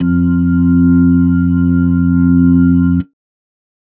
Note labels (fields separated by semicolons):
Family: organ; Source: electronic; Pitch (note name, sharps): F2; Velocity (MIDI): 75; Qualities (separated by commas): dark